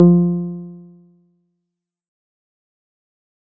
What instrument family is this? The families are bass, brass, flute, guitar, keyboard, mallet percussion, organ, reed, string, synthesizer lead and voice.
guitar